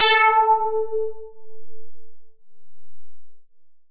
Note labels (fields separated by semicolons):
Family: synthesizer lead; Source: synthesizer; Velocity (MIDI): 127; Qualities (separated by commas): long release